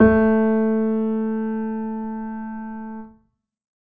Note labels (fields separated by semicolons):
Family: keyboard; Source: acoustic; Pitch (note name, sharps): A3; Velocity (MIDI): 50; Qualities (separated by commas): reverb